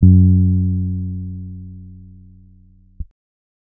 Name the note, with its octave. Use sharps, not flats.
F#2